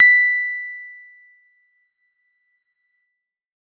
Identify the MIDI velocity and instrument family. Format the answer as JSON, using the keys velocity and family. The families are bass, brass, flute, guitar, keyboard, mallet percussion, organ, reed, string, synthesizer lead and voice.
{"velocity": 100, "family": "keyboard"}